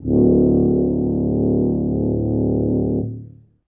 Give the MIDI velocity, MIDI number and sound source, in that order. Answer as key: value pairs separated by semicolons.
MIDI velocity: 25; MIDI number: 26; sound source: acoustic